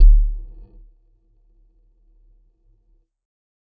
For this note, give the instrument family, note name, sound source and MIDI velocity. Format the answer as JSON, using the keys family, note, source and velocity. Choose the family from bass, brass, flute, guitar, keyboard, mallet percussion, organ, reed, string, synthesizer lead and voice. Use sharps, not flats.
{"family": "mallet percussion", "note": "D1", "source": "electronic", "velocity": 50}